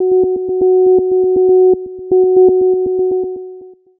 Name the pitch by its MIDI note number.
66